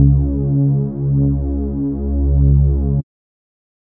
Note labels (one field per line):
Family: bass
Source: synthesizer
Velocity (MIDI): 75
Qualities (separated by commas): dark